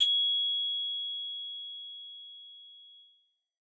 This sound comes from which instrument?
synthesizer bass